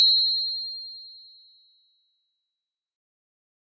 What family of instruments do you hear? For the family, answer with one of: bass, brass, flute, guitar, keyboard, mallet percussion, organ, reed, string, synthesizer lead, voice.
mallet percussion